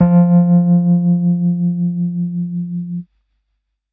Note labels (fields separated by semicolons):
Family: keyboard; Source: electronic; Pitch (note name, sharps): F3; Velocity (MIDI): 75